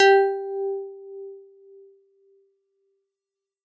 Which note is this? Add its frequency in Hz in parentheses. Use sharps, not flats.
G4 (392 Hz)